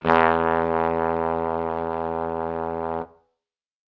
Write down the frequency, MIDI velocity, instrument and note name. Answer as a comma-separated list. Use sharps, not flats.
82.41 Hz, 50, acoustic brass instrument, E2